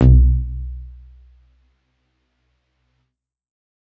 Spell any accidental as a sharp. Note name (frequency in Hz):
B1 (61.74 Hz)